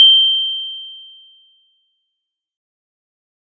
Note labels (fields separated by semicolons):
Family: mallet percussion; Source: acoustic; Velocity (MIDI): 75; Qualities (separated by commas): fast decay